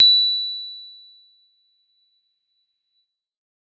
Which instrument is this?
electronic keyboard